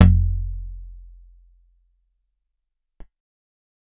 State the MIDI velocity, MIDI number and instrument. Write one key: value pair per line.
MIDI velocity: 127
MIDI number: 29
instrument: acoustic guitar